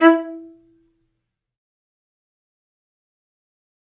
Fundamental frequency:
329.6 Hz